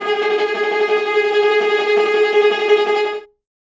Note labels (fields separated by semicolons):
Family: string; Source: acoustic; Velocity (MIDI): 100; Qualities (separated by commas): bright, non-linear envelope, reverb